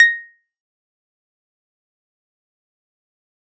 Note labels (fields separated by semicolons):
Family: keyboard; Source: electronic; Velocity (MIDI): 100; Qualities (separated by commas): fast decay, percussive